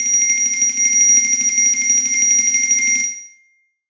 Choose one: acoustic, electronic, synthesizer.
acoustic